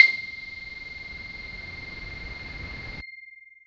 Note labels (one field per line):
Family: voice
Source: synthesizer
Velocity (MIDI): 50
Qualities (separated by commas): distorted